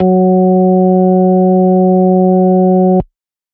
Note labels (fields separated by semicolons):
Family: organ; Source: electronic; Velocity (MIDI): 75